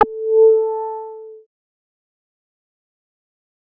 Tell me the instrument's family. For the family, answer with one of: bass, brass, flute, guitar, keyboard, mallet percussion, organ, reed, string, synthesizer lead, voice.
bass